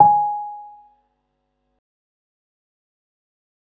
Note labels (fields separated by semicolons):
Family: keyboard; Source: electronic; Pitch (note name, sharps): G#5; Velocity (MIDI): 25; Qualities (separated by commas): fast decay, percussive